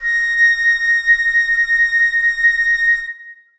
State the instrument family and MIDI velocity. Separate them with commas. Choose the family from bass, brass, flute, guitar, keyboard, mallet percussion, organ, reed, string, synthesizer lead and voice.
flute, 50